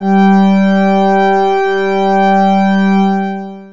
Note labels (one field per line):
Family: organ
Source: electronic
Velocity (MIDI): 127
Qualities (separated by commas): distorted, long release